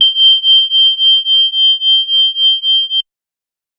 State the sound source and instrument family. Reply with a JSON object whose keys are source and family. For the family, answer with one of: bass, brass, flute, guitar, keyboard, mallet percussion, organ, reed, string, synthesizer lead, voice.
{"source": "electronic", "family": "organ"}